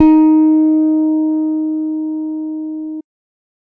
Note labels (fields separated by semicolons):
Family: bass; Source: electronic; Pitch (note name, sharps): D#4; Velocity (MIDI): 50